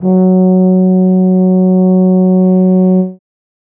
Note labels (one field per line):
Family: brass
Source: acoustic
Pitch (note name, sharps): F#3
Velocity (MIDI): 50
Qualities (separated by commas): dark